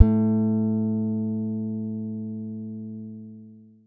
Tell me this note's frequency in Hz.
110 Hz